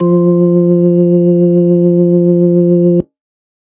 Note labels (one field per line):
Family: organ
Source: electronic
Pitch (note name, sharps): F3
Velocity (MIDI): 50